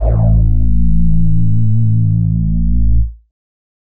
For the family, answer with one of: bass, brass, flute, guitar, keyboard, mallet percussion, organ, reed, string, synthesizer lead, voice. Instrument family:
voice